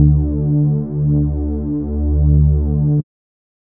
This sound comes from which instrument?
synthesizer bass